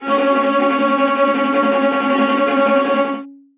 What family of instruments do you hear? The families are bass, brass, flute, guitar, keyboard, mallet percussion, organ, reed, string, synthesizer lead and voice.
string